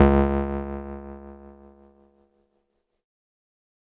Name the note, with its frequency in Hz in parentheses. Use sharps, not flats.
C#2 (69.3 Hz)